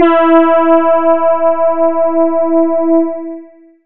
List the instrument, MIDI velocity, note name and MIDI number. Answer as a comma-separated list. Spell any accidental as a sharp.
synthesizer voice, 127, E4, 64